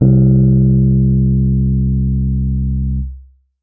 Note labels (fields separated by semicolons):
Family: keyboard; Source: electronic; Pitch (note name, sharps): C2; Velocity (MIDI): 75